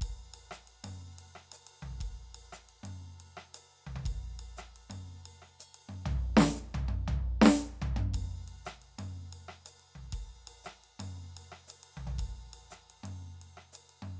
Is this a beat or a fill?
beat